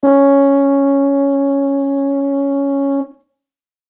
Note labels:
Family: brass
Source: acoustic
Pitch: C#4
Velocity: 75

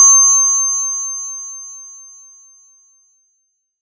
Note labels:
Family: mallet percussion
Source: acoustic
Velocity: 100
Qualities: bright

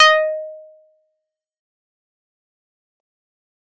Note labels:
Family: keyboard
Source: electronic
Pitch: D#5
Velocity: 127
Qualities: distorted, fast decay, percussive

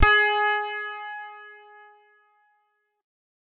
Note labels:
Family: guitar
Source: electronic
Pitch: G#4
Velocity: 100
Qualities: bright

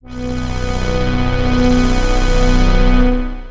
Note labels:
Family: synthesizer lead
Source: synthesizer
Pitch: B-1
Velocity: 127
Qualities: bright, long release, non-linear envelope

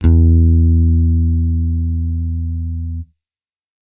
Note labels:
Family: bass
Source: electronic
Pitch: E2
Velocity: 75

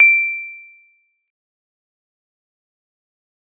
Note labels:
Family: guitar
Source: synthesizer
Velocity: 100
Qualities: dark, fast decay, percussive

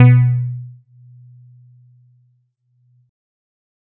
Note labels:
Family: keyboard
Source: electronic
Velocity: 75

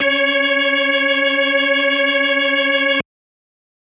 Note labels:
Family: organ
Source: electronic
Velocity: 127

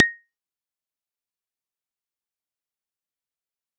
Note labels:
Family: guitar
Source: electronic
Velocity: 50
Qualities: fast decay, percussive

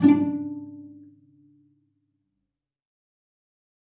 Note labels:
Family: string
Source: acoustic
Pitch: D4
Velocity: 50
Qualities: dark, fast decay, reverb

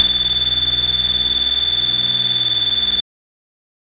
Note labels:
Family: bass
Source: synthesizer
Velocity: 100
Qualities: bright, distorted

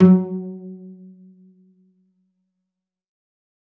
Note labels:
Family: string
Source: acoustic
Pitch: F#3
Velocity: 127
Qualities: fast decay, percussive, reverb

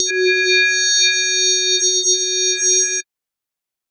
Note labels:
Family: mallet percussion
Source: synthesizer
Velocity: 127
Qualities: bright, multiphonic, non-linear envelope

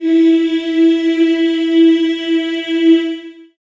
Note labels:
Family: voice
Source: acoustic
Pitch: E4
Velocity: 75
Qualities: long release, reverb

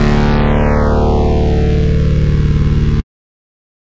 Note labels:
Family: bass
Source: synthesizer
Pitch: D0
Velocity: 127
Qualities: bright, distorted

